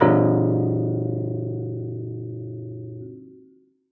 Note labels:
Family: keyboard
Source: acoustic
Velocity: 100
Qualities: reverb

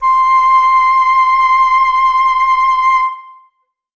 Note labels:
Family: flute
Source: acoustic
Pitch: C6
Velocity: 100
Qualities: reverb

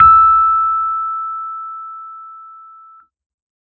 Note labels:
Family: keyboard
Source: electronic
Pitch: E6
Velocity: 127

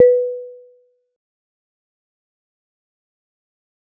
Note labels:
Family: mallet percussion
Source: acoustic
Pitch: B4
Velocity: 50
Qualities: fast decay, percussive

